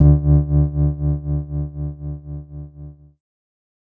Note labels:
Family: keyboard; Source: electronic; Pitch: D2; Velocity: 75; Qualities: dark

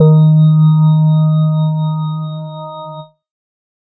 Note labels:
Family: organ; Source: electronic; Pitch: D#3; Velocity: 50

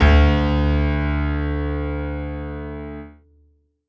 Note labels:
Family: keyboard; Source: acoustic; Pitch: D2; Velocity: 100; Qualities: reverb

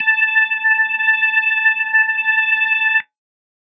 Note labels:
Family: organ; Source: electronic; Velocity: 100

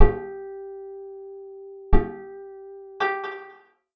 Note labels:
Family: guitar; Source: acoustic; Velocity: 100; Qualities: percussive, reverb

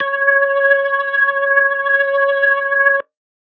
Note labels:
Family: organ; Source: electronic; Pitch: C#5; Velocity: 75

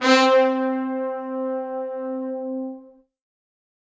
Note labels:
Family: brass; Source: acoustic; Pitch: C4; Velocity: 127; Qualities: bright, reverb

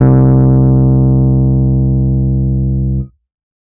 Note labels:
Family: keyboard; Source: electronic; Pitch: C2; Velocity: 100; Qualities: distorted

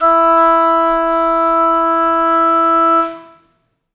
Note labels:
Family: reed; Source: acoustic; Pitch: E4; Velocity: 50; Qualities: reverb

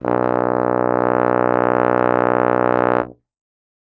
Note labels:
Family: brass; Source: acoustic; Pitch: B1; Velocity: 100

